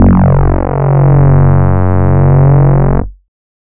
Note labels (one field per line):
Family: bass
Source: synthesizer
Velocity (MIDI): 50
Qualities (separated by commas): distorted